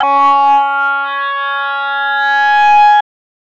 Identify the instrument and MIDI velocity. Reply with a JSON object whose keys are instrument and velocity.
{"instrument": "synthesizer voice", "velocity": 50}